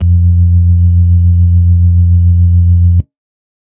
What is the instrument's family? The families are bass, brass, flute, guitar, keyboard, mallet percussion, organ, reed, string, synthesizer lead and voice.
organ